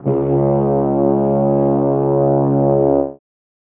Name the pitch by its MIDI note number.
37